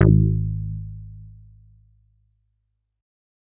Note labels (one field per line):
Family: bass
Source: synthesizer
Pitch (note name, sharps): G#1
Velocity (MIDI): 75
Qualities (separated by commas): distorted